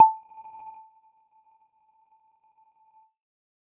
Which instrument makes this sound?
electronic mallet percussion instrument